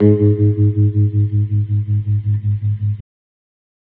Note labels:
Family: guitar; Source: electronic; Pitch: G#2; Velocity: 127; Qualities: reverb

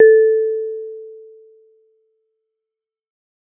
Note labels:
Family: mallet percussion; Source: acoustic; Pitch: A4; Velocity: 100; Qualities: dark, fast decay

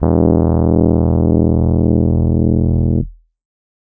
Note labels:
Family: keyboard; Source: electronic; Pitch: E1; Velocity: 25

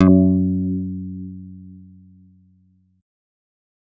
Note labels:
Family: bass; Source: synthesizer; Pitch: F#2; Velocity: 100; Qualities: distorted

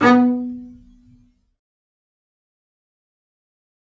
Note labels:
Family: string; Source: acoustic; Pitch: B3; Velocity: 50; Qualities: fast decay, reverb

